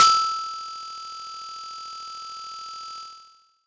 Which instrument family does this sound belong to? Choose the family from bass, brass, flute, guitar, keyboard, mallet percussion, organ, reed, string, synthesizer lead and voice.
mallet percussion